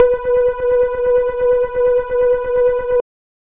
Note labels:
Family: bass; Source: synthesizer; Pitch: B4; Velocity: 50; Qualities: dark

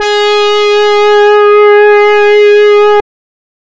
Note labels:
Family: reed; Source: synthesizer; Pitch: G#4; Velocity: 75; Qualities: distorted, non-linear envelope

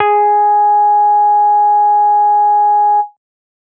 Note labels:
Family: bass; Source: synthesizer; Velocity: 75

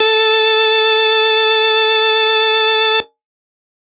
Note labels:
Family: organ; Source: electronic; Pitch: A4; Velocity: 50

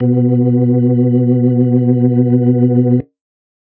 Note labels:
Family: organ; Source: electronic; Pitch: B2; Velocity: 25

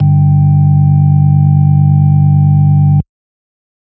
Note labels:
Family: organ; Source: electronic; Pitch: G1; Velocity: 25; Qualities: dark

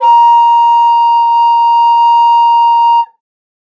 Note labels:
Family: flute; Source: acoustic; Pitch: A#5; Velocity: 25

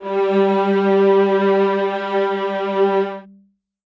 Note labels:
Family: string; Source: acoustic; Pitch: G3; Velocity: 100; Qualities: reverb

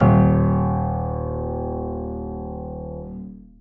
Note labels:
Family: keyboard; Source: acoustic; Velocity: 100; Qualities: reverb

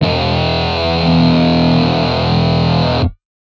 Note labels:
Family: guitar; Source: electronic; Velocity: 100; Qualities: bright, distorted

